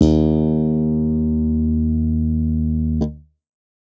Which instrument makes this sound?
electronic bass